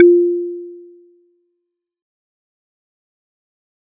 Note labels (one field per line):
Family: mallet percussion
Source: acoustic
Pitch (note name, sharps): F4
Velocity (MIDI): 100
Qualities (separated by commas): fast decay